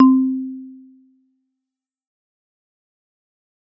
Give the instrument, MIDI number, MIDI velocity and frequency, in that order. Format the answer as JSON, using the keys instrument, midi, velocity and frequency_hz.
{"instrument": "acoustic mallet percussion instrument", "midi": 60, "velocity": 75, "frequency_hz": 261.6}